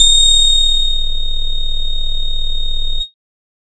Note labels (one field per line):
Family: bass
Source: synthesizer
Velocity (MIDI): 75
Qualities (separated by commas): bright, distorted, multiphonic, tempo-synced